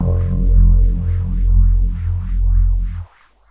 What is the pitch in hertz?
43.65 Hz